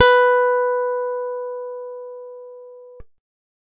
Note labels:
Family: guitar; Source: acoustic; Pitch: B4; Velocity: 25

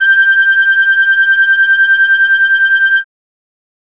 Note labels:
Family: keyboard; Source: acoustic; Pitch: G6; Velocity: 100; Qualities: bright

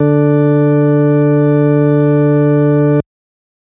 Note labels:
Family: organ; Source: electronic; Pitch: D3; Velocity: 75

